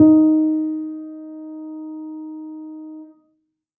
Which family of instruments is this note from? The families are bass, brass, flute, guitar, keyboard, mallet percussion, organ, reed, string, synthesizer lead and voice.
keyboard